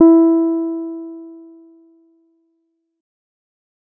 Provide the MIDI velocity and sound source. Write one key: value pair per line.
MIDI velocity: 50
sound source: synthesizer